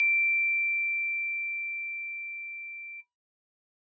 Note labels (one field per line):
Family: keyboard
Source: acoustic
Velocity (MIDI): 127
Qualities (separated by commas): bright